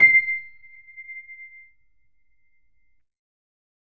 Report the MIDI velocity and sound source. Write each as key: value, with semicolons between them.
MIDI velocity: 75; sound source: electronic